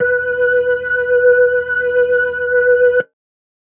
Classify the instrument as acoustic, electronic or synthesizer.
electronic